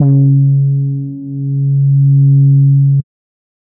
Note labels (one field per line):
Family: bass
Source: synthesizer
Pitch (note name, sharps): C#3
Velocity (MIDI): 100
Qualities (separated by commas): dark